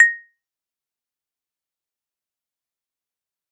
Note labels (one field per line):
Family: mallet percussion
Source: acoustic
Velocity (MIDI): 25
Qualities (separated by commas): fast decay, percussive